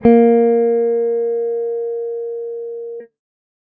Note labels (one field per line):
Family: guitar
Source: electronic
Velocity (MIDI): 50